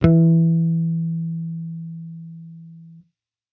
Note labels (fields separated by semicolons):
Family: bass; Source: electronic; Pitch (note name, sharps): E3; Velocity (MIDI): 50